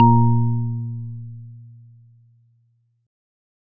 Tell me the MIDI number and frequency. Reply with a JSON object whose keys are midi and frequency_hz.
{"midi": 46, "frequency_hz": 116.5}